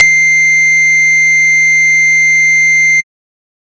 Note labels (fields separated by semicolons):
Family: bass; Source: synthesizer; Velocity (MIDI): 127; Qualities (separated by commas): distorted, tempo-synced